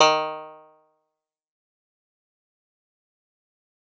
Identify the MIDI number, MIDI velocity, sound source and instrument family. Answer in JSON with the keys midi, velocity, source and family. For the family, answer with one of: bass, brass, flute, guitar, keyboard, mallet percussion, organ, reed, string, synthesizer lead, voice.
{"midi": 51, "velocity": 50, "source": "acoustic", "family": "guitar"}